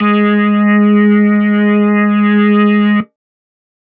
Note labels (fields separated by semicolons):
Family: organ; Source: electronic; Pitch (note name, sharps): G#3; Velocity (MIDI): 25